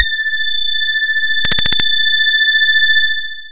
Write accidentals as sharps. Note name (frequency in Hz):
A6 (1760 Hz)